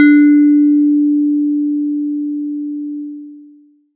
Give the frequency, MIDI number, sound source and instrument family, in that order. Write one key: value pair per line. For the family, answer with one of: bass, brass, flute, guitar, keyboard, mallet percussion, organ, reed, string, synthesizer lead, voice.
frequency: 293.7 Hz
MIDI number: 62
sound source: electronic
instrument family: mallet percussion